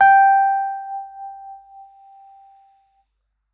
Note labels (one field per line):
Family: keyboard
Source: electronic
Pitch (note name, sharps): G5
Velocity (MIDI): 75